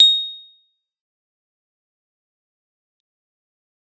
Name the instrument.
electronic keyboard